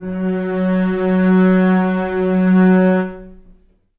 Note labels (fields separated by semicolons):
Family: string; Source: acoustic; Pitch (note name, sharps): F#3; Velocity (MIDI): 25; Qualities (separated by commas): long release, reverb